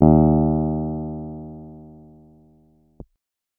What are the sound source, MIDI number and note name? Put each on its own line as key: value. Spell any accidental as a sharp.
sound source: electronic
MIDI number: 39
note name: D#2